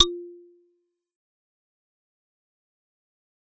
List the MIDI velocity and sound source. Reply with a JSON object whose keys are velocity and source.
{"velocity": 25, "source": "acoustic"}